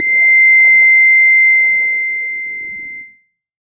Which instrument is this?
electronic keyboard